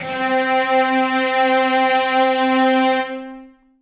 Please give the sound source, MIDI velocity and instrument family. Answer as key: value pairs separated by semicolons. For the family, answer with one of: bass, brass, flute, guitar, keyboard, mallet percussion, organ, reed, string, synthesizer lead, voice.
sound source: acoustic; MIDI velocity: 100; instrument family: string